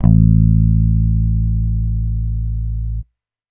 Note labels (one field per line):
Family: bass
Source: electronic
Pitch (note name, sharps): A1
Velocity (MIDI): 25